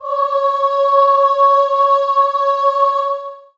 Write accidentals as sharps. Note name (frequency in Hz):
C#5 (554.4 Hz)